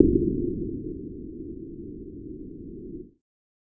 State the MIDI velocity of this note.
100